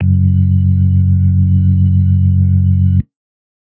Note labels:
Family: organ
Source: electronic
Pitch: F#1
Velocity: 127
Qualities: dark

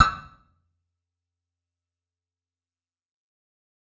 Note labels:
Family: guitar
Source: electronic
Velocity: 127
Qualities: fast decay, percussive, reverb

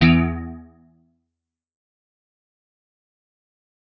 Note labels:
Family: guitar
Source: electronic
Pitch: E2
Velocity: 50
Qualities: fast decay, percussive

